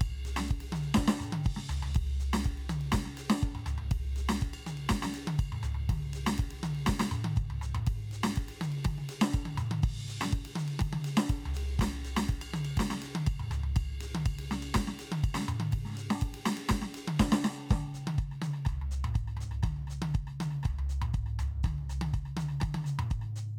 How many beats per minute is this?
122 BPM